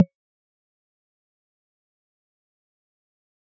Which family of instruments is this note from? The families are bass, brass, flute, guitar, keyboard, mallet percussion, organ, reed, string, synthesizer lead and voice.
mallet percussion